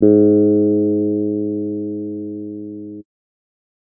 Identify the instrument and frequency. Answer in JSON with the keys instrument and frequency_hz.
{"instrument": "electronic keyboard", "frequency_hz": 103.8}